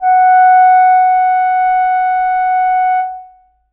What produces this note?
acoustic reed instrument